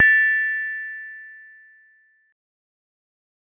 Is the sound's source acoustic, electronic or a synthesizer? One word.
acoustic